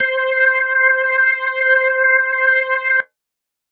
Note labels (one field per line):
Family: organ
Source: electronic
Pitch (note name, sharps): C5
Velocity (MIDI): 50